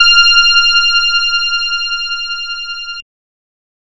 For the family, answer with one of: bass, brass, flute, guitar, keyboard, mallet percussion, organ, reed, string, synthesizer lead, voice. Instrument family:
bass